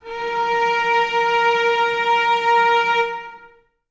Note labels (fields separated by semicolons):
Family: string; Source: acoustic; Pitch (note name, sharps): A#4; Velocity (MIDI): 25; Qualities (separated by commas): long release, reverb